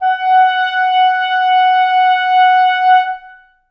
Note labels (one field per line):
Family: reed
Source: acoustic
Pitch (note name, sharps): F#5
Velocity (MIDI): 127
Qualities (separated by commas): reverb